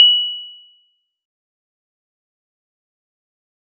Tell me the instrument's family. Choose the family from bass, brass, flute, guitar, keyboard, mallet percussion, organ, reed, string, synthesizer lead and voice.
mallet percussion